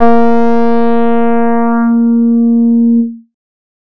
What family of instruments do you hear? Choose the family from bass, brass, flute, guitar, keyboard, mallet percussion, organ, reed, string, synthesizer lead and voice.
bass